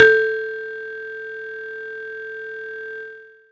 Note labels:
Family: mallet percussion; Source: acoustic; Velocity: 50; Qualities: distorted

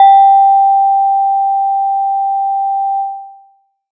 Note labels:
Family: mallet percussion; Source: acoustic; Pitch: G5; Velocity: 75; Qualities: long release

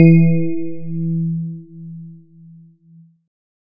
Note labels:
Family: keyboard; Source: electronic; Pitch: E3; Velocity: 100

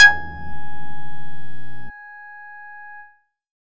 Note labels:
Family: bass; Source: synthesizer; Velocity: 75; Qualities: distorted

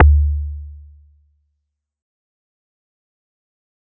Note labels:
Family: mallet percussion; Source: acoustic; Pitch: D2; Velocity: 100; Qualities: fast decay

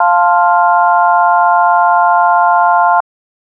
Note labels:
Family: organ; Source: electronic; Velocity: 75

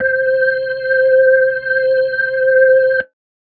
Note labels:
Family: organ; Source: electronic; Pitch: C5; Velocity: 50

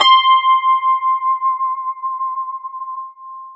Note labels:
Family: guitar; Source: electronic; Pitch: C6; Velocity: 100; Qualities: long release, multiphonic, non-linear envelope

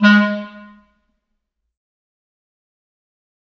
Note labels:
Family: reed; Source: acoustic; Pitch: G#3; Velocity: 127; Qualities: fast decay, percussive, reverb

